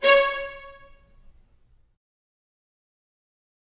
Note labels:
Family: string; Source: acoustic; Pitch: C#5; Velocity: 75; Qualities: fast decay, reverb

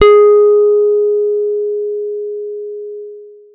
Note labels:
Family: guitar; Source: electronic; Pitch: G#4; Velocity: 50; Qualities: long release

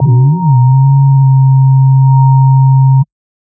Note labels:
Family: bass; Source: synthesizer; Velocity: 127

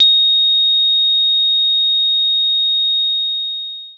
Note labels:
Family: mallet percussion; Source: acoustic; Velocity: 100; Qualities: bright, long release

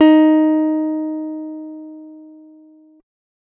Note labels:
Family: guitar; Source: acoustic; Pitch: D#4; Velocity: 127

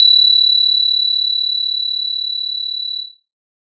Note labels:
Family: synthesizer lead; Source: synthesizer; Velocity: 127; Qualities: distorted

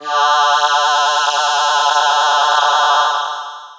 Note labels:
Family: voice; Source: synthesizer; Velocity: 127; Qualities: bright, distorted, long release

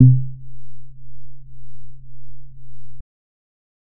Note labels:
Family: bass; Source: synthesizer; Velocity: 25; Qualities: dark

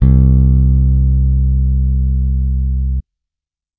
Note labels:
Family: bass; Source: electronic; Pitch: C2; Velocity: 50

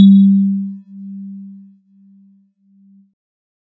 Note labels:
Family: keyboard; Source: synthesizer; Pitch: G3; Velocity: 75

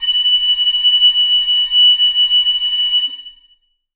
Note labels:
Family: flute; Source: acoustic; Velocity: 50; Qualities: bright, reverb

